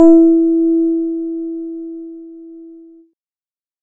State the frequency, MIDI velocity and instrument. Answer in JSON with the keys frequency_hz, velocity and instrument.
{"frequency_hz": 329.6, "velocity": 75, "instrument": "electronic keyboard"}